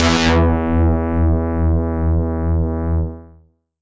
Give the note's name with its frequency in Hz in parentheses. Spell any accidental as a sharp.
E2 (82.41 Hz)